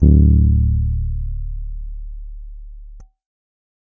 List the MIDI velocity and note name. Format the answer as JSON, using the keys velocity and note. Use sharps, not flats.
{"velocity": 100, "note": "D1"}